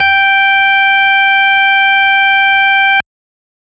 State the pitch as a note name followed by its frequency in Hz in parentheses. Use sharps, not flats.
G5 (784 Hz)